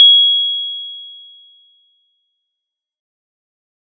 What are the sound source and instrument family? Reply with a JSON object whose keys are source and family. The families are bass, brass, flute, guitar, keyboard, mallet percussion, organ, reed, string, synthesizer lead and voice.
{"source": "electronic", "family": "keyboard"}